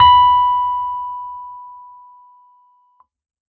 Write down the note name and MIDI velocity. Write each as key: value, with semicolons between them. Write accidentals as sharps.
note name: B5; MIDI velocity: 127